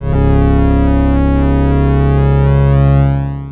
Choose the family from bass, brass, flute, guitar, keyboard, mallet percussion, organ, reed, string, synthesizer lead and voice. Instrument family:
organ